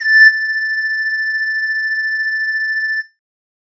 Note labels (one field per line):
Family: flute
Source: synthesizer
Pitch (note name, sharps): A6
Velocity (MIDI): 25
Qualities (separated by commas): distorted